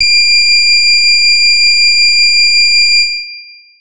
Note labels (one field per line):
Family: keyboard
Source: electronic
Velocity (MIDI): 50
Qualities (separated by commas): bright, distorted, long release